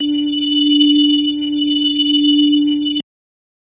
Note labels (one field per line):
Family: organ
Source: electronic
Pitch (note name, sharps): D4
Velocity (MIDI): 25